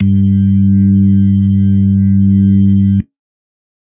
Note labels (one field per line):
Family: organ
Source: electronic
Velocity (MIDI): 127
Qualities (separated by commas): dark